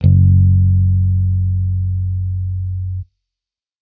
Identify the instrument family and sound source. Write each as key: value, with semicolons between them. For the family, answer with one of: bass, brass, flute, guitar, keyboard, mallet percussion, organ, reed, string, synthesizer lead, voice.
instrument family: bass; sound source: electronic